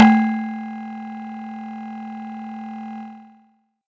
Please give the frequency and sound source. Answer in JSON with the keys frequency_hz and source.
{"frequency_hz": 220, "source": "acoustic"}